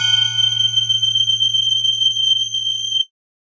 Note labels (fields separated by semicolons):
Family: mallet percussion; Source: electronic; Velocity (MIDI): 127